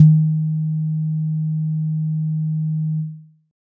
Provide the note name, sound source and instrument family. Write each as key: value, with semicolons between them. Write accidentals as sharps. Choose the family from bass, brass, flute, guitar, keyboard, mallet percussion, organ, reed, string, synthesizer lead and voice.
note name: D#3; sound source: electronic; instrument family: keyboard